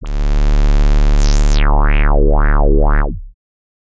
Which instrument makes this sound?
synthesizer bass